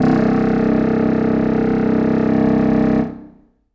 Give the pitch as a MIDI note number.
24